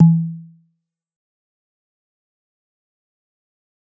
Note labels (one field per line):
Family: mallet percussion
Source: acoustic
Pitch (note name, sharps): E3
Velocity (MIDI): 127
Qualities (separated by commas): fast decay, percussive